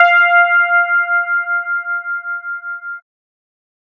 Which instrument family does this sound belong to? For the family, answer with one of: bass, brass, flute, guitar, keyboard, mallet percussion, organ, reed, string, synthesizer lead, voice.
bass